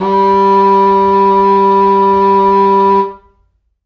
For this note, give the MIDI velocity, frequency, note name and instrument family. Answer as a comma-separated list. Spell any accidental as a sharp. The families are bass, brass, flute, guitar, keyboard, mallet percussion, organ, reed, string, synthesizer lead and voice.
75, 196 Hz, G3, reed